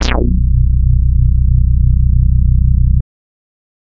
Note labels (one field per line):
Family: bass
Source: synthesizer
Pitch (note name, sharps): B0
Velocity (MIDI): 75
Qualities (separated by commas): distorted